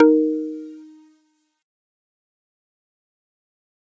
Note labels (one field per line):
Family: mallet percussion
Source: acoustic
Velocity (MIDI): 50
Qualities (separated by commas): fast decay, multiphonic